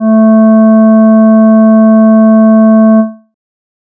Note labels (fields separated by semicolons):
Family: flute; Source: synthesizer; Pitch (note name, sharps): A3; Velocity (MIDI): 127; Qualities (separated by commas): dark